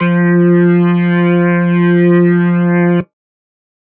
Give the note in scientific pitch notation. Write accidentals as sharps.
F3